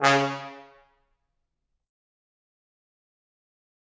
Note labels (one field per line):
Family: brass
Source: acoustic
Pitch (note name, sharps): C#3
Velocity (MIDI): 127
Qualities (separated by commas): bright, fast decay, percussive, reverb